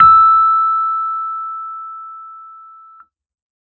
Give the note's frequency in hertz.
1319 Hz